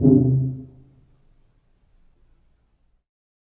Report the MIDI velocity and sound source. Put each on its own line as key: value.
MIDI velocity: 25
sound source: acoustic